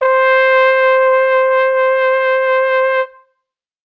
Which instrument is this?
acoustic brass instrument